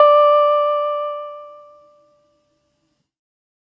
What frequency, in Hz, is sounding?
587.3 Hz